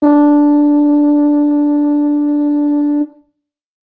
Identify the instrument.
acoustic brass instrument